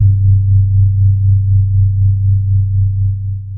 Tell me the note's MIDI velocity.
75